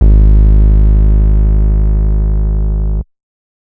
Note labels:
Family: bass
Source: synthesizer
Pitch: G#1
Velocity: 100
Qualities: distorted

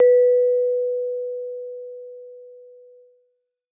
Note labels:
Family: mallet percussion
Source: acoustic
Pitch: B4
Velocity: 100

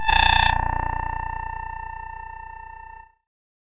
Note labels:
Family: keyboard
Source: synthesizer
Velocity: 127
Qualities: bright, distorted

